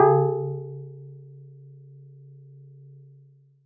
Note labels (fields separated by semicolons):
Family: mallet percussion; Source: acoustic; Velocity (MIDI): 75